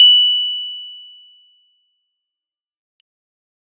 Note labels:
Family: keyboard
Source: electronic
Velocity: 50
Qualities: bright, fast decay

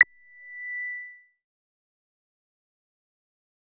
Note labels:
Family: bass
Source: synthesizer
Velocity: 50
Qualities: distorted, fast decay

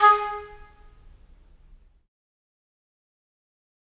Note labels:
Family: reed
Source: acoustic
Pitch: G#4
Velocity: 25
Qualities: fast decay, percussive, reverb

